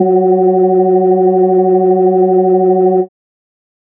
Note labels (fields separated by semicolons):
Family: organ; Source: electronic; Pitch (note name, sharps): F#3; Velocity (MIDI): 50